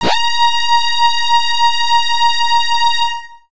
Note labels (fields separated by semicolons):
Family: bass; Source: synthesizer; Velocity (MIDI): 127; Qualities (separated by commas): bright, distorted